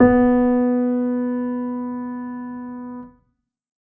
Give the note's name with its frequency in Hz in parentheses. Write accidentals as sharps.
B3 (246.9 Hz)